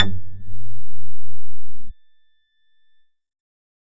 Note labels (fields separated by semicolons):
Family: bass; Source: synthesizer; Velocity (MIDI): 50